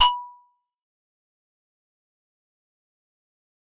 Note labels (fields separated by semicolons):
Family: keyboard; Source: acoustic; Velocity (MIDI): 127; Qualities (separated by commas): fast decay, percussive